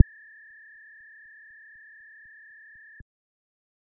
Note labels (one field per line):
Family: bass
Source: synthesizer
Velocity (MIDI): 25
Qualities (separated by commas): dark, percussive